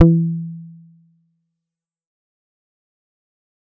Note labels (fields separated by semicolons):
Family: bass; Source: synthesizer; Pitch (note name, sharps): E3; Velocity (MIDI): 50; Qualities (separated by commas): dark, distorted, fast decay, percussive